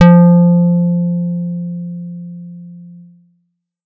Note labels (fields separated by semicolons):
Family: guitar; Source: electronic; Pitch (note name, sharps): F3; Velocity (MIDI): 127